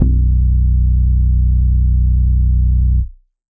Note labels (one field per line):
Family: organ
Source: electronic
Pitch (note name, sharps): B0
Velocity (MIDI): 75